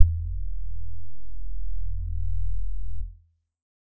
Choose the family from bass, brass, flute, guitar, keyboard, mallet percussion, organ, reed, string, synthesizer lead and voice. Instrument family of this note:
keyboard